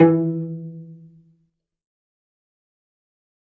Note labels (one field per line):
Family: string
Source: acoustic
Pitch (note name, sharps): E3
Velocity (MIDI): 127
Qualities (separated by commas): dark, fast decay, reverb